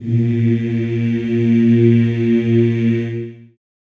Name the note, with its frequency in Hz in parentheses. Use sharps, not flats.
A#2 (116.5 Hz)